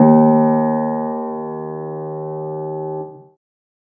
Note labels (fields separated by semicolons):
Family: keyboard; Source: acoustic; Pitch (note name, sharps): D#2; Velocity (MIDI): 25; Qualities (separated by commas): reverb